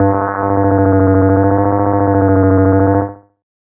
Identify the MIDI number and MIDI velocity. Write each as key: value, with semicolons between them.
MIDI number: 43; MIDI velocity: 50